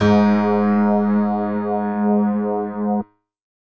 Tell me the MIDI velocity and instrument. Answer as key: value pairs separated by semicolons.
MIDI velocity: 127; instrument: electronic keyboard